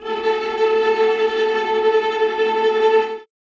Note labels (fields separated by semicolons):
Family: string; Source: acoustic; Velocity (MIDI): 25; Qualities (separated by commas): bright, non-linear envelope, reverb